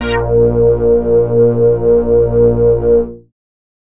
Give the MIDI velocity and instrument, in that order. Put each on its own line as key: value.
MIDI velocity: 100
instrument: synthesizer bass